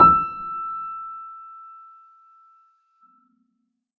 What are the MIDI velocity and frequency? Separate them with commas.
25, 1319 Hz